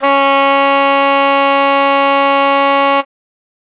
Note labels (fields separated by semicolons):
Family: reed; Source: acoustic; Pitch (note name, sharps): C#4; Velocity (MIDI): 100